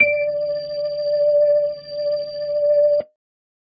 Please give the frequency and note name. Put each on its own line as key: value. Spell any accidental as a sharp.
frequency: 587.3 Hz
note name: D5